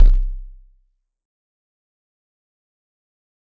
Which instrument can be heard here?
acoustic mallet percussion instrument